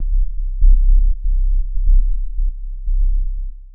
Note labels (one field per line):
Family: synthesizer lead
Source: synthesizer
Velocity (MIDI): 75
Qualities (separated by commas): dark, long release, tempo-synced